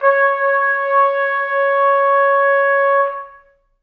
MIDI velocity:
25